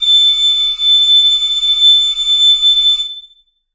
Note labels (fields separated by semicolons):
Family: flute; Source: acoustic; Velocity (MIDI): 127; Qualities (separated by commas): bright, reverb